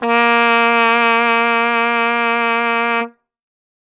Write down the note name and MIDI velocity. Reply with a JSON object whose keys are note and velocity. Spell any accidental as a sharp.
{"note": "A#3", "velocity": 100}